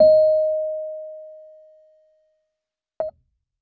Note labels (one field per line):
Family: keyboard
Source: electronic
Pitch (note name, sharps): D#5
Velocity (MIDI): 50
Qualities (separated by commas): fast decay